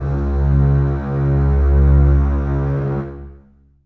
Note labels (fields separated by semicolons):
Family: string; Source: acoustic; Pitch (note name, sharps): C#2; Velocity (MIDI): 100; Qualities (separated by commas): long release, reverb